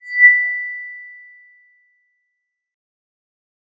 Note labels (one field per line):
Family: mallet percussion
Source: electronic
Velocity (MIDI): 127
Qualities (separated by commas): bright, fast decay